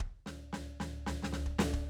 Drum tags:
country, fill, 114 BPM, 4/4, snare, floor tom, kick

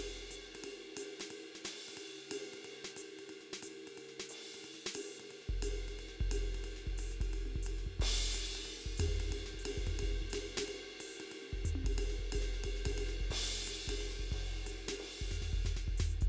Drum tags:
medium-fast jazz, beat, 180 BPM, 4/4, ride, closed hi-hat, hi-hat pedal, snare, high tom, floor tom, kick

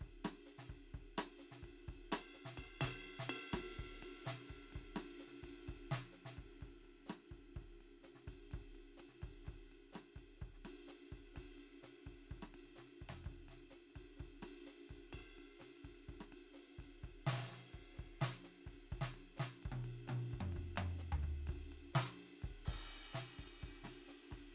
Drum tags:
bossa nova, beat, 127 BPM, 4/4, crash, ride, ride bell, hi-hat pedal, snare, cross-stick, high tom, mid tom, floor tom, kick

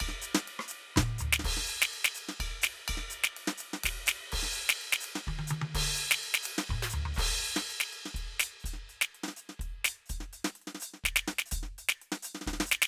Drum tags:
Latin, beat, 125 BPM, 3/4, crash, ride, ride bell, closed hi-hat, open hi-hat, hi-hat pedal, percussion, snare, cross-stick, high tom, mid tom, floor tom, kick

